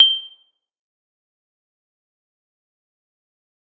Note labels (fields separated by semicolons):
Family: mallet percussion; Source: acoustic; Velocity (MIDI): 100; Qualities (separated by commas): bright, fast decay, percussive, reverb